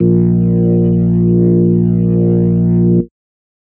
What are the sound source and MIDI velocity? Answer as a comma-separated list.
electronic, 25